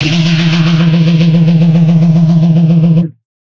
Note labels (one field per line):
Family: guitar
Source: electronic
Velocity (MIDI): 127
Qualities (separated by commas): bright, distorted